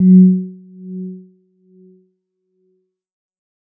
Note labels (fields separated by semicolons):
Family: mallet percussion; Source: electronic; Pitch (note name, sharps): F#3; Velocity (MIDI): 50